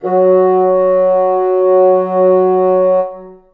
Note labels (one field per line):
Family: reed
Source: acoustic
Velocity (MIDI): 100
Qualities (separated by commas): reverb